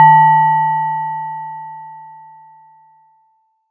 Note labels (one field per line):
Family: mallet percussion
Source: acoustic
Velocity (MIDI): 25